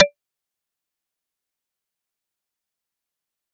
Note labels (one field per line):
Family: mallet percussion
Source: acoustic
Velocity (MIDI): 127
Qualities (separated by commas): fast decay, percussive